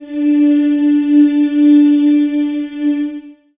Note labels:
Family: voice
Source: acoustic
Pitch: D4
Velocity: 50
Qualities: reverb

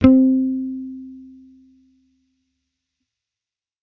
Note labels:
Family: bass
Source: electronic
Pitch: C4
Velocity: 50

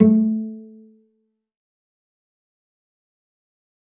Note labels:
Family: string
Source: acoustic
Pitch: A3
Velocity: 100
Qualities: dark, fast decay, reverb

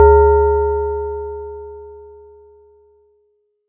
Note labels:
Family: mallet percussion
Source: acoustic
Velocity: 75

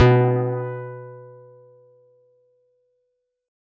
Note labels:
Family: guitar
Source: electronic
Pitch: B2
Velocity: 75

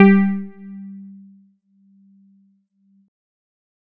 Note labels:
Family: keyboard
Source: electronic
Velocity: 100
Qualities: percussive

